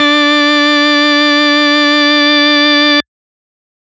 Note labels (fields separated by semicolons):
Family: organ; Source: electronic; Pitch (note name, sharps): D4; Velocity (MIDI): 75; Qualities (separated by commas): distorted